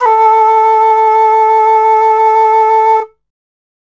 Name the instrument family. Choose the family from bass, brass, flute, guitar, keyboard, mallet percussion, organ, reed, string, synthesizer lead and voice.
flute